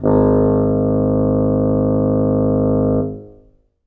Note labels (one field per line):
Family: reed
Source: acoustic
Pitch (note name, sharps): G#1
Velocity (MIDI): 25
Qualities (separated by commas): reverb